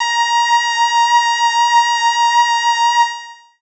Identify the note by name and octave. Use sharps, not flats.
A#5